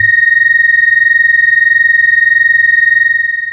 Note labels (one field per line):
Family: bass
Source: synthesizer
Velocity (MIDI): 50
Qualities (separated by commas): long release